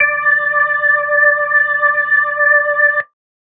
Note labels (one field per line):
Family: organ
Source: electronic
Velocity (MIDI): 75